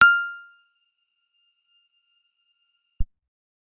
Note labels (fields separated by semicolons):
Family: guitar; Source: acoustic; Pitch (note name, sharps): F6; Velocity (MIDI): 50; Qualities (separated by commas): percussive